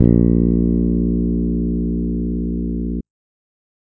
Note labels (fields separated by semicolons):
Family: bass; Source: electronic; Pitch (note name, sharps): A#1; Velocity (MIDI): 75